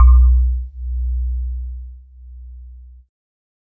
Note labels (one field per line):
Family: keyboard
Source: electronic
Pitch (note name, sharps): B1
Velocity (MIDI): 100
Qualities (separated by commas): multiphonic